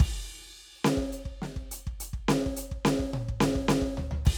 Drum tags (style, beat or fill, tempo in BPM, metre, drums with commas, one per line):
hip-hop
fill
140 BPM
4/4
crash, closed hi-hat, hi-hat pedal, snare, high tom, floor tom, kick